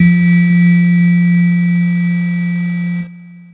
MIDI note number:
53